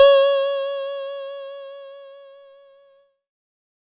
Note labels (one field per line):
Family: keyboard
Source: electronic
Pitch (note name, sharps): C#5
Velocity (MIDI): 100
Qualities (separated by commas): bright